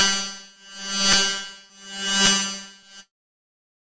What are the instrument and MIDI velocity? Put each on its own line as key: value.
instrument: electronic guitar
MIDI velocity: 100